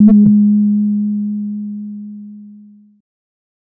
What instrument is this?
synthesizer bass